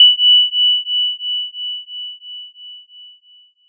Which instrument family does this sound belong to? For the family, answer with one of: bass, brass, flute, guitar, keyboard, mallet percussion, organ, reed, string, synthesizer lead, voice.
mallet percussion